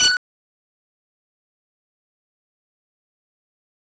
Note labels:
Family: bass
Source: synthesizer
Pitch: F#6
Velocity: 75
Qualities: fast decay, percussive

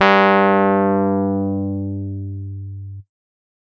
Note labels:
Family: keyboard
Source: electronic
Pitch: G2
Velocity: 127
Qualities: distorted

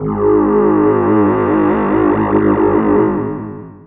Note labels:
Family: voice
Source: synthesizer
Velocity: 127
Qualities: distorted, long release

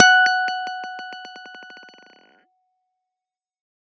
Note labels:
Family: guitar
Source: electronic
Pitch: F#5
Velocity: 127

